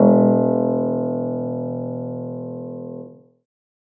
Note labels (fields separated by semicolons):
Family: keyboard; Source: acoustic; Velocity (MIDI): 50; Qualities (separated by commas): reverb